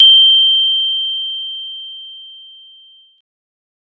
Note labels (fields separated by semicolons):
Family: mallet percussion; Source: acoustic; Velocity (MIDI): 25; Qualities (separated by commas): bright